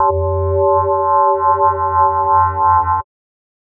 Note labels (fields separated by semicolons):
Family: mallet percussion; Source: synthesizer; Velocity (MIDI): 75; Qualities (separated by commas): multiphonic, non-linear envelope